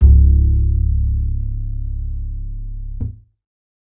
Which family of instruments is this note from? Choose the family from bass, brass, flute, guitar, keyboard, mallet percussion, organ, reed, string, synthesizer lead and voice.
bass